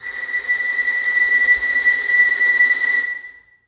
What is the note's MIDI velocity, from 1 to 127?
50